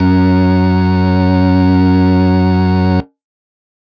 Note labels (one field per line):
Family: organ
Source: electronic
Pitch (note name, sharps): F#2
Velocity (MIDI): 100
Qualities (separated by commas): distorted